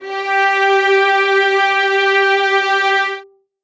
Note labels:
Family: string; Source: acoustic; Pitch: G4; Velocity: 127; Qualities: reverb

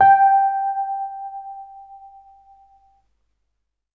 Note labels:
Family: keyboard; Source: electronic; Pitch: G5; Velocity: 75

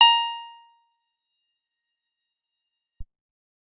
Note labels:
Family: guitar; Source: acoustic; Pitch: A#5; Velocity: 127; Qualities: percussive

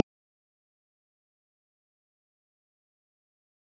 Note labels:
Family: mallet percussion; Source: acoustic; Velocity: 25; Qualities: fast decay, percussive

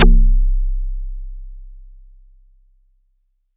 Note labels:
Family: mallet percussion; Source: acoustic; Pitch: C1; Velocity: 75

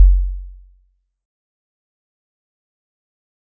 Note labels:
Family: mallet percussion; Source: acoustic; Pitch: F#1; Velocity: 25; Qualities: fast decay, percussive

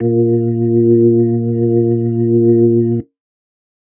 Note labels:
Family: organ; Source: electronic; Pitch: A#2; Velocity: 100

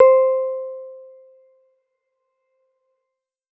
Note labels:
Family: keyboard; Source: electronic; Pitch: C5; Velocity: 75

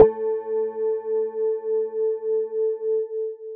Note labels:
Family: mallet percussion; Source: electronic; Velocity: 75; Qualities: long release

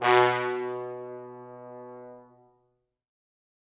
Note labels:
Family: brass; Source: acoustic; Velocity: 100; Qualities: bright, reverb

